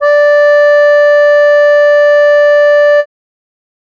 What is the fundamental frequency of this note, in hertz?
587.3 Hz